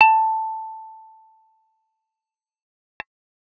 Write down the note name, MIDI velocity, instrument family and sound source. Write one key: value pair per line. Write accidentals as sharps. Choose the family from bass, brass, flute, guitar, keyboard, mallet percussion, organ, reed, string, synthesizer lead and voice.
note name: A5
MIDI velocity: 75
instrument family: bass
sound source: synthesizer